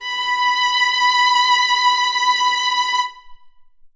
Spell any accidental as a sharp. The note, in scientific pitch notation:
B5